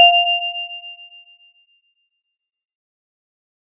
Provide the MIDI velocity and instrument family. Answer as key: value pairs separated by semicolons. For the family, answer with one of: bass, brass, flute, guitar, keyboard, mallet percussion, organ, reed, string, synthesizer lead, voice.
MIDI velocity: 50; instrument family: mallet percussion